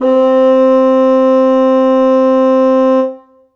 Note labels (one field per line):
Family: reed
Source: acoustic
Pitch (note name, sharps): C4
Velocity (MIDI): 127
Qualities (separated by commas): reverb